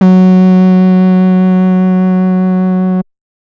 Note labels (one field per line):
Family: bass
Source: synthesizer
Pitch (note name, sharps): F#3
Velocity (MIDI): 75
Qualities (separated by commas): distorted